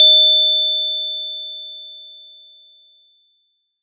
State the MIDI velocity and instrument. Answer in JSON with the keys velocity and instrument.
{"velocity": 25, "instrument": "acoustic mallet percussion instrument"}